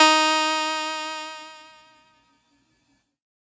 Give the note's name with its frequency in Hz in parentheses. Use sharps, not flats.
D#4 (311.1 Hz)